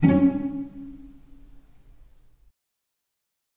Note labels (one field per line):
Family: string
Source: acoustic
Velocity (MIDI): 25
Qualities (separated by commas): dark, fast decay, reverb